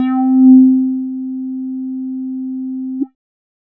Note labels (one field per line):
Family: bass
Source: synthesizer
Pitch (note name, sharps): C4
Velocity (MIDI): 50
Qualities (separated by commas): dark, distorted